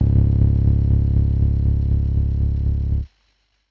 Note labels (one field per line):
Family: keyboard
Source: electronic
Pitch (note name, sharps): C#1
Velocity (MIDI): 50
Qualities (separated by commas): dark, distorted, tempo-synced